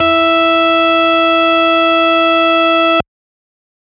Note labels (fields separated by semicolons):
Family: organ; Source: electronic; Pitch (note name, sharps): E4; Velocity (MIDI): 25